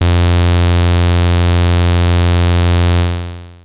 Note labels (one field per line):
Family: bass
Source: synthesizer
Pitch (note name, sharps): F2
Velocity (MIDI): 75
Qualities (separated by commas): bright, distorted, long release